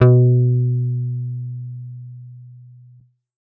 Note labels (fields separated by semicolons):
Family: bass; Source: synthesizer; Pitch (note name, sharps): B2; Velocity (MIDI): 127; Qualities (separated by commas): dark